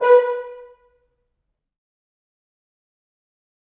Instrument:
acoustic brass instrument